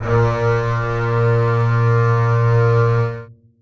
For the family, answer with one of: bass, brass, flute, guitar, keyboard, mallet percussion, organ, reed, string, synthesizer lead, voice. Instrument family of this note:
string